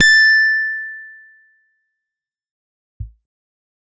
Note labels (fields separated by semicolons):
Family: guitar; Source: electronic; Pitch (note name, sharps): A6; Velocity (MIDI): 75; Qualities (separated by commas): bright, distorted, fast decay